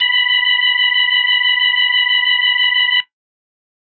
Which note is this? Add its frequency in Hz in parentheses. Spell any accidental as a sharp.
B5 (987.8 Hz)